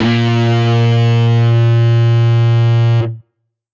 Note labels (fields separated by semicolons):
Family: guitar; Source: electronic; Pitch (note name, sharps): A#2; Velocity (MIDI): 127; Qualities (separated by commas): bright, distorted